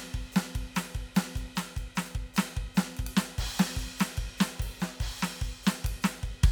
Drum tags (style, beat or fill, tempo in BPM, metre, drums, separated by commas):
Motown, beat, 148 BPM, 4/4, crash, ride, ride bell, hi-hat pedal, snare, kick